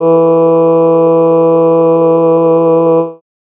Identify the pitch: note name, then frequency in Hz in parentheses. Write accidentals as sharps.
E3 (164.8 Hz)